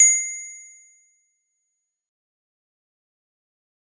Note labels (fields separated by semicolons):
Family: mallet percussion; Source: acoustic; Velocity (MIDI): 127; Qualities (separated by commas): bright, fast decay